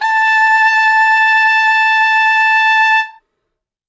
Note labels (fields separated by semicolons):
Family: reed; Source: acoustic; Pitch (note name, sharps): A5; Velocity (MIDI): 100; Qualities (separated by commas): reverb